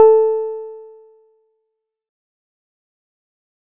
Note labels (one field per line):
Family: guitar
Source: synthesizer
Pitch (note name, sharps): A4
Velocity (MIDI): 50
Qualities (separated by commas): dark, fast decay